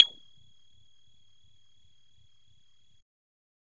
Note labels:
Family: bass; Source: synthesizer; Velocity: 25; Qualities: percussive

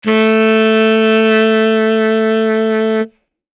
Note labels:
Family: reed; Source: acoustic; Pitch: A3; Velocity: 50

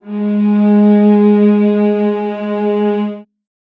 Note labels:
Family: string; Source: acoustic; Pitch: G#3; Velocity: 75; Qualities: reverb

